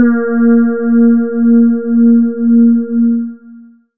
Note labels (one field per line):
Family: voice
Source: synthesizer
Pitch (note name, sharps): A#3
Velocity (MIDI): 50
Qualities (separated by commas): dark, long release